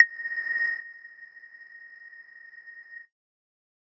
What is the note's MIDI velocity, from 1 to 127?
100